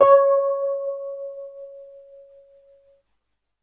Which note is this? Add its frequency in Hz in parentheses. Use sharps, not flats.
C#5 (554.4 Hz)